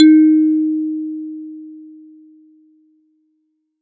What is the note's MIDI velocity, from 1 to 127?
25